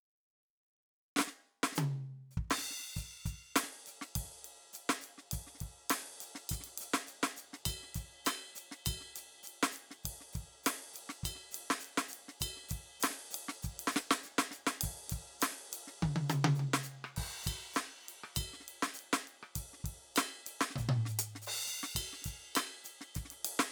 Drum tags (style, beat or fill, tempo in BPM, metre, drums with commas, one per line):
Brazilian
beat
101 BPM
4/4
crash, ride, ride bell, closed hi-hat, open hi-hat, hi-hat pedal, percussion, snare, cross-stick, high tom, mid tom, kick